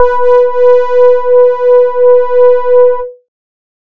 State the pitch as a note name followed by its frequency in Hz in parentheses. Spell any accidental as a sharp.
B4 (493.9 Hz)